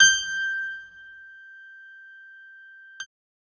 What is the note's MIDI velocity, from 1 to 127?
127